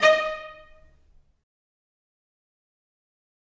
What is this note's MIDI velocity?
127